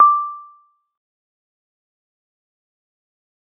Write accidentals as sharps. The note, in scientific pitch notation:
D6